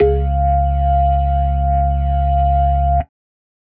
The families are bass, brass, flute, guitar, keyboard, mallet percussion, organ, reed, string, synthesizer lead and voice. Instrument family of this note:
organ